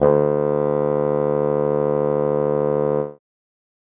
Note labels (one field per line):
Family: reed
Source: acoustic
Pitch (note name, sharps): D2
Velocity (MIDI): 100